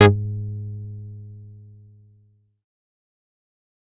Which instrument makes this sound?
synthesizer bass